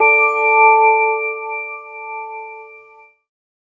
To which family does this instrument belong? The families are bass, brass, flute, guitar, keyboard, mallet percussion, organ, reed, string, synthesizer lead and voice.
keyboard